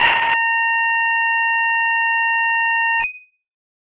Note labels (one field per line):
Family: guitar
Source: electronic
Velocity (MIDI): 50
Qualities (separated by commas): bright, distorted